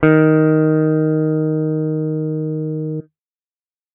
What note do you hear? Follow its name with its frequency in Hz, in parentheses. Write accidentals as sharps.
D#3 (155.6 Hz)